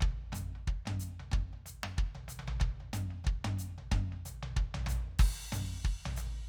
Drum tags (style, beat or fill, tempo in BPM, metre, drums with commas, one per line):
swing
beat
185 BPM
4/4
crash, hi-hat pedal, high tom, floor tom, kick